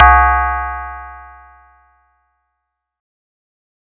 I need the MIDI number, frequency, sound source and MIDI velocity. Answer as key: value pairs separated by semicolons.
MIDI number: 36; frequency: 65.41 Hz; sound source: acoustic; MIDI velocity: 100